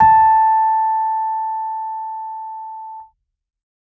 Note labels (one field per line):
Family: keyboard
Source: electronic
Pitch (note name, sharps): A5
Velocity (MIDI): 100